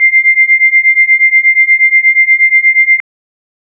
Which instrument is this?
electronic organ